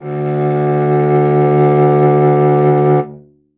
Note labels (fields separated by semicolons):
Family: string; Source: acoustic; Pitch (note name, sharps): D2; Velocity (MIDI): 25; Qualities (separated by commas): reverb